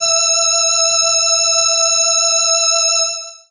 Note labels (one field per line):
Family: keyboard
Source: synthesizer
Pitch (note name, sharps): E5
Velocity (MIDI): 75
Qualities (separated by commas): bright